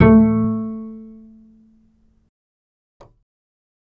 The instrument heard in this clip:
electronic bass